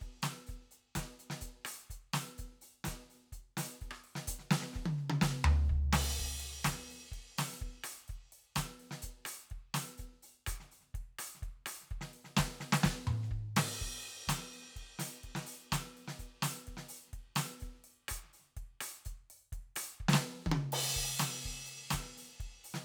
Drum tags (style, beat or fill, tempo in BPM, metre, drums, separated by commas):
reggae, beat, 126 BPM, 4/4, crash, closed hi-hat, open hi-hat, hi-hat pedal, snare, cross-stick, high tom, mid tom, floor tom, kick